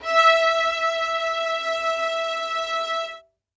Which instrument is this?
acoustic string instrument